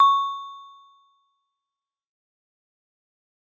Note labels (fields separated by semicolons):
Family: mallet percussion; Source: acoustic; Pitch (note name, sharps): C#6; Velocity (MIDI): 127; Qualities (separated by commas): bright, fast decay, percussive